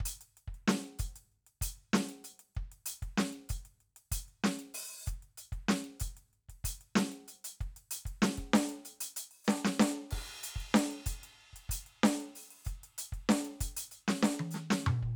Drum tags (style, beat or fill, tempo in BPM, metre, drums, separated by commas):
rock, beat, 95 BPM, 4/4, crash, closed hi-hat, open hi-hat, hi-hat pedal, snare, high tom, mid tom, kick